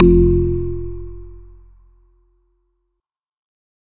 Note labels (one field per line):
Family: organ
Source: electronic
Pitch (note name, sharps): F1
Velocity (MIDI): 127